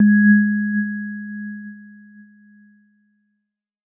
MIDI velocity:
50